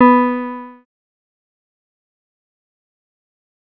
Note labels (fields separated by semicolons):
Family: synthesizer lead; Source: synthesizer; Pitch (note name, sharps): B3; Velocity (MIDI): 50; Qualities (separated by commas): distorted, fast decay